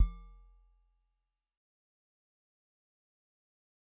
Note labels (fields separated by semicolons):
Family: mallet percussion; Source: acoustic; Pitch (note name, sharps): F1; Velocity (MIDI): 50; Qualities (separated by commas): fast decay, percussive